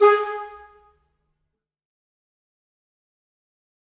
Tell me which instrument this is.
acoustic reed instrument